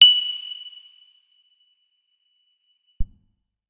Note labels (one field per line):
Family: guitar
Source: electronic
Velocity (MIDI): 50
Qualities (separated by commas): percussive, reverb